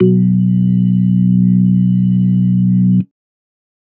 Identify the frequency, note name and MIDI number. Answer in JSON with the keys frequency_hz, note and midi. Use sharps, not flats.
{"frequency_hz": 61.74, "note": "B1", "midi": 35}